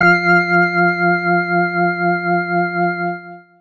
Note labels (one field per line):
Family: organ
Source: electronic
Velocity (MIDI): 75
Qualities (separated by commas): distorted